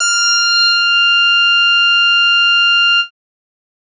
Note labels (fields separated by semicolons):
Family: bass; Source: synthesizer; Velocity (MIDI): 100; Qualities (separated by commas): bright, distorted